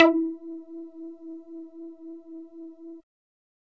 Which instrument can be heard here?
synthesizer bass